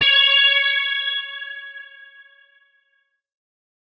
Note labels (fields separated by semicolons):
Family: guitar; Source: electronic; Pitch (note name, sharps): C#5; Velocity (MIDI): 50